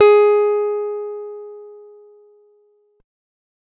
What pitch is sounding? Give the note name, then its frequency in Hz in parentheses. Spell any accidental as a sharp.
G#4 (415.3 Hz)